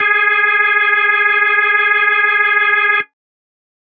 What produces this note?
electronic organ